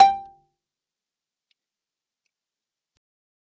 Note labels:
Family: mallet percussion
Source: acoustic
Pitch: G5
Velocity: 50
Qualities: distorted, percussive, reverb

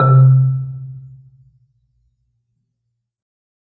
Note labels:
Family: mallet percussion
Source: acoustic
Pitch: C3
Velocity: 25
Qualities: dark, reverb

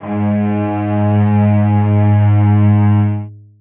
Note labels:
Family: string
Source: acoustic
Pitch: G#2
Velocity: 100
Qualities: long release, reverb

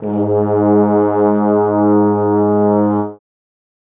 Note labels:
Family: brass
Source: acoustic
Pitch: G#2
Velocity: 25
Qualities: reverb

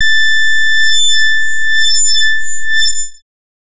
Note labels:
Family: bass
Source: synthesizer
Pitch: A6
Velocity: 50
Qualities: bright, distorted, non-linear envelope

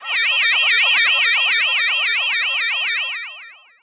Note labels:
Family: voice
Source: synthesizer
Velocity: 100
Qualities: bright, distorted, long release

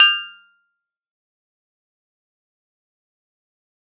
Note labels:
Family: keyboard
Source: electronic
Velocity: 127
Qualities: fast decay, percussive

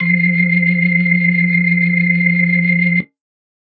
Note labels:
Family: organ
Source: electronic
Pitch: F3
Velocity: 75

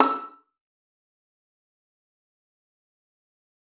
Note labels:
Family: string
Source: acoustic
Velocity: 75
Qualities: fast decay, percussive, reverb

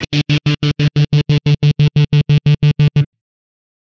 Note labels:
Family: guitar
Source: electronic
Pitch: D3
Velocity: 100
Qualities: bright, distorted, tempo-synced

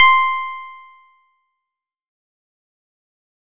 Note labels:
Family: guitar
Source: synthesizer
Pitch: C6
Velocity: 127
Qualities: fast decay

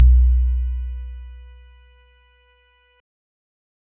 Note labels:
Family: keyboard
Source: electronic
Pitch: B1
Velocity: 100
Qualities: dark

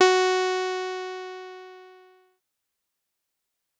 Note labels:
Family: bass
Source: synthesizer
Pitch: F#4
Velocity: 127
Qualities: bright, distorted, fast decay

